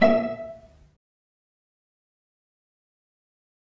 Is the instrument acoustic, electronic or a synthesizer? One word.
acoustic